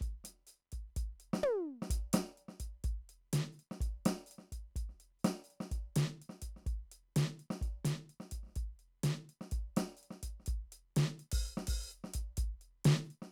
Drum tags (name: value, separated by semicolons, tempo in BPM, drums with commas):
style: Middle Eastern; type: beat; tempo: 126 BPM; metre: 4/4; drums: closed hi-hat, open hi-hat, hi-hat pedal, snare, high tom, kick